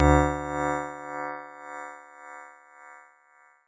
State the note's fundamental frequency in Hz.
73.42 Hz